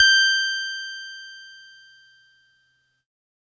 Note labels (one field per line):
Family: keyboard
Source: electronic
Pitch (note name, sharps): G6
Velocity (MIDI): 75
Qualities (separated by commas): bright, distorted